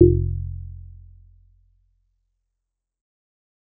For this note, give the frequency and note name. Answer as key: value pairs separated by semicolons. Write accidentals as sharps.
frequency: 43.65 Hz; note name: F1